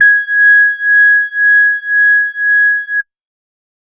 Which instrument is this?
electronic organ